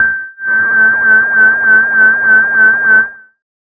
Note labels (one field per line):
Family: bass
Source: synthesizer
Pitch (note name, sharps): G6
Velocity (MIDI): 50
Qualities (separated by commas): tempo-synced